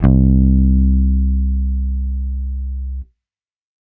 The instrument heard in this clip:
electronic bass